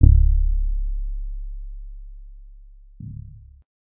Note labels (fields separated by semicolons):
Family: guitar; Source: electronic; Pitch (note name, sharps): C#1; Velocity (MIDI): 25; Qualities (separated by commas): long release